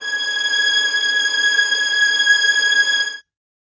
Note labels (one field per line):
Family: string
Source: acoustic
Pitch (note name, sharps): G#6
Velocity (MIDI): 100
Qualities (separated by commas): reverb